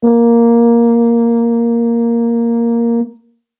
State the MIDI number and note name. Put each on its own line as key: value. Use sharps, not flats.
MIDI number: 58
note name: A#3